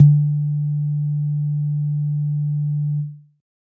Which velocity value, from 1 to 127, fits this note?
100